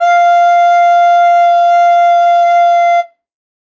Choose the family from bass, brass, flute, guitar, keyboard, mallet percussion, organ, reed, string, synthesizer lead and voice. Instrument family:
flute